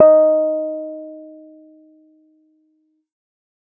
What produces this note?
electronic keyboard